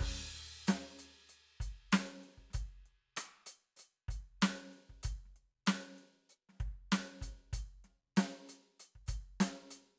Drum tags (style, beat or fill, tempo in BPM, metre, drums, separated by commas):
soul, beat, 96 BPM, 4/4, crash, closed hi-hat, open hi-hat, hi-hat pedal, snare, cross-stick, kick